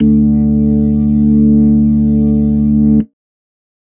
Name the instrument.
electronic organ